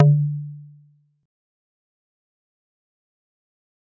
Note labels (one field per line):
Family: mallet percussion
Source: acoustic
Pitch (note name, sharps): D3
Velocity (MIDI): 50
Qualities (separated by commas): fast decay, percussive